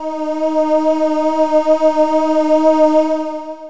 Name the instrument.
synthesizer voice